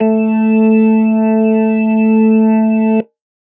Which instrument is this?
electronic organ